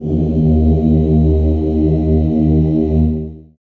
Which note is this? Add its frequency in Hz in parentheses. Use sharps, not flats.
D#2 (77.78 Hz)